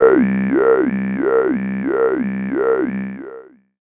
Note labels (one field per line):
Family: voice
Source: synthesizer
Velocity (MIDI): 50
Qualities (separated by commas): long release, non-linear envelope, tempo-synced